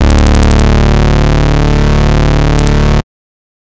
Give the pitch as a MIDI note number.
26